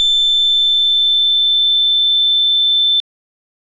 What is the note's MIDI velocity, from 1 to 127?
50